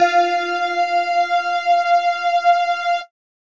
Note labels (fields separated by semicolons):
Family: mallet percussion; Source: electronic; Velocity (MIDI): 127